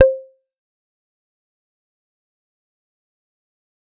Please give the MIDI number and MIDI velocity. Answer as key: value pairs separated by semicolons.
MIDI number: 72; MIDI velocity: 50